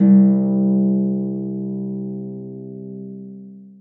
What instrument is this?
acoustic string instrument